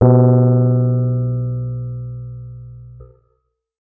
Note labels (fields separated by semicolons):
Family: keyboard; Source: electronic; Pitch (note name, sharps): B2; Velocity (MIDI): 25; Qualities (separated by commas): distorted